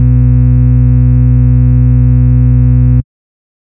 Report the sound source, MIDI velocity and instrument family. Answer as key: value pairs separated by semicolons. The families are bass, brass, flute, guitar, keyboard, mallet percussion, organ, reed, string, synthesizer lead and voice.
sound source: synthesizer; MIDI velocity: 75; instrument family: bass